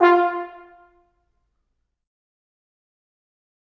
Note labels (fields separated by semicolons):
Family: brass; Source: acoustic; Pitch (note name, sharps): F4; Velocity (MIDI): 100; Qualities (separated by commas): fast decay, percussive, reverb